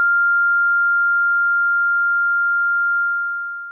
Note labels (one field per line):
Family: synthesizer lead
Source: synthesizer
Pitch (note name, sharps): F6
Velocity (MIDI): 100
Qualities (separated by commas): bright, long release